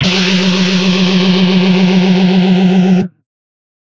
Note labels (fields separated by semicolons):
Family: guitar; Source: electronic; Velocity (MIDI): 100; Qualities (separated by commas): bright, distorted